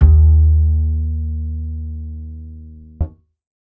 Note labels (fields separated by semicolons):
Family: bass; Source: acoustic; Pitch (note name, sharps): D#2; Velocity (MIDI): 100